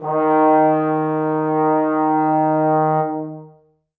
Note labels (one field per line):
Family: brass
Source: acoustic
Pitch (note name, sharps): D#3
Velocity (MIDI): 75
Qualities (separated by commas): dark, long release, reverb